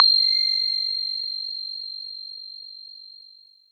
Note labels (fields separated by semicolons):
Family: mallet percussion; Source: electronic; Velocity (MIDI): 50; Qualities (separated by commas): bright, distorted, non-linear envelope